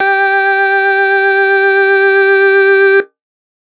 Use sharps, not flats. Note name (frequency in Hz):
G4 (392 Hz)